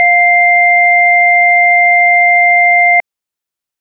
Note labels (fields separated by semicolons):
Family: organ; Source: electronic; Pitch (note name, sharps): F5; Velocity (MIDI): 25